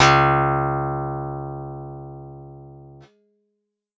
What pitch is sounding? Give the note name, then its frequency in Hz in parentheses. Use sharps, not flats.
C#2 (69.3 Hz)